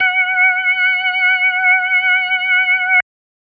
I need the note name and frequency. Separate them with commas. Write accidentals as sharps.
F#5, 740 Hz